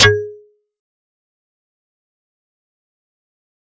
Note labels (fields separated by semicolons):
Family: mallet percussion; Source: acoustic; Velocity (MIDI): 127; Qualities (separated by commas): fast decay, percussive